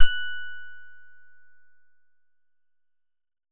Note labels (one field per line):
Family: guitar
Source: synthesizer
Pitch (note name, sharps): F#6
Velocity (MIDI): 50